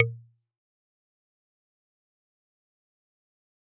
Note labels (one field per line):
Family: mallet percussion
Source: acoustic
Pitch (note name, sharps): A#2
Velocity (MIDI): 127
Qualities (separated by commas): fast decay, percussive